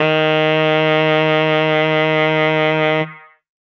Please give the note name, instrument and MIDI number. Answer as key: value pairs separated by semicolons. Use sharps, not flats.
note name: D#3; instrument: acoustic reed instrument; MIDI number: 51